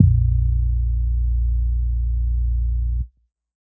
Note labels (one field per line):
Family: bass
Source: synthesizer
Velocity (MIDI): 25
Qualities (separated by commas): dark